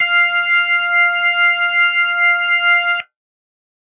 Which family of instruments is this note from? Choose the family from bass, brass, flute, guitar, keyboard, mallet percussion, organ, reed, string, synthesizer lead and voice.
organ